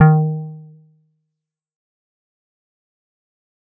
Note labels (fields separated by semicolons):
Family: bass; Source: synthesizer; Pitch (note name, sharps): D#3; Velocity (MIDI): 100; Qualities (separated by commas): dark, fast decay, percussive